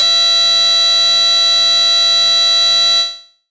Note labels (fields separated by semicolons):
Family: bass; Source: synthesizer; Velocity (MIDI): 25; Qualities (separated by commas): bright, distorted